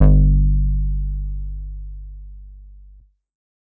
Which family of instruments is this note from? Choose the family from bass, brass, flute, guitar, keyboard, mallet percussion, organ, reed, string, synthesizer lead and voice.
bass